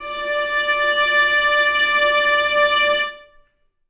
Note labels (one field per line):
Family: string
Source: acoustic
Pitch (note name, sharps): D5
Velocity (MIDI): 50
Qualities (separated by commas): reverb